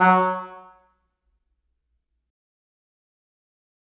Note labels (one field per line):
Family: reed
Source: acoustic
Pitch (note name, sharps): F#3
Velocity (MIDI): 127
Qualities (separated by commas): fast decay, percussive, reverb